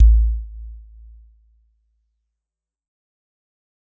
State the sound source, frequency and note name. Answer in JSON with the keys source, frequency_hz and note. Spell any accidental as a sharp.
{"source": "acoustic", "frequency_hz": 55, "note": "A1"}